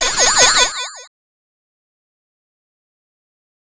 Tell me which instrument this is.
synthesizer bass